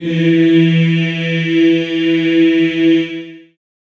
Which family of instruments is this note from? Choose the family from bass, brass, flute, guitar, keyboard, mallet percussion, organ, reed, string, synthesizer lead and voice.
voice